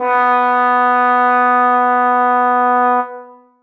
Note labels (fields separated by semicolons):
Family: brass; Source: acoustic; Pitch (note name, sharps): B3; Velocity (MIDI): 75; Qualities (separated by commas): reverb